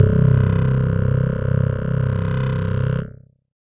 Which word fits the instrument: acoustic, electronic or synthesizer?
electronic